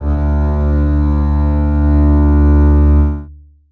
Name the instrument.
acoustic string instrument